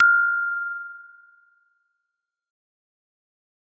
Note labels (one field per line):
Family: mallet percussion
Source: acoustic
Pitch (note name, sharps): F6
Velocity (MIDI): 75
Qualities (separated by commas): fast decay